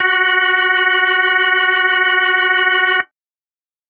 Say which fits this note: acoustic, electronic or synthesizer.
electronic